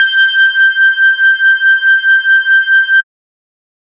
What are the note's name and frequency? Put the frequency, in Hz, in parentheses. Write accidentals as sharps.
G6 (1568 Hz)